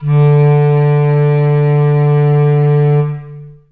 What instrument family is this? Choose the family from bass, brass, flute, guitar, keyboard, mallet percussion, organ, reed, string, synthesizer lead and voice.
reed